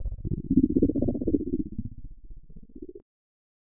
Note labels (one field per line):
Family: keyboard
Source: electronic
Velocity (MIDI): 50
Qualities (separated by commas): distorted, non-linear envelope